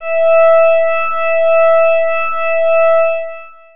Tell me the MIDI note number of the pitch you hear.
76